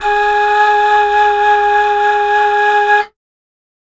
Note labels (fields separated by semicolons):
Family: flute; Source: acoustic; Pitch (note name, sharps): G#4; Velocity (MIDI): 127; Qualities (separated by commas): multiphonic